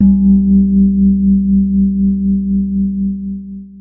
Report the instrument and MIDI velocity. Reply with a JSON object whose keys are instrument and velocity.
{"instrument": "electronic keyboard", "velocity": 100}